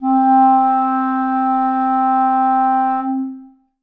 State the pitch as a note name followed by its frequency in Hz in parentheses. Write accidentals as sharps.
C4 (261.6 Hz)